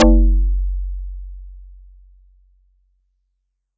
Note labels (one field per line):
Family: mallet percussion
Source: acoustic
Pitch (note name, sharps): F#1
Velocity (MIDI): 127